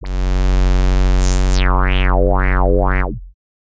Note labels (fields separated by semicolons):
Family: bass; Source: synthesizer; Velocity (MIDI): 127; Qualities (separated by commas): bright, distorted, non-linear envelope